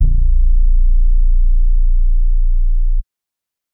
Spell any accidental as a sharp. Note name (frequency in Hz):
A#0 (29.14 Hz)